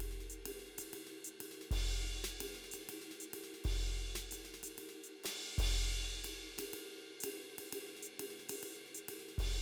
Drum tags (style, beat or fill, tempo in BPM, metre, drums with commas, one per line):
jazz
beat
125 BPM
4/4
ride, hi-hat pedal, snare, kick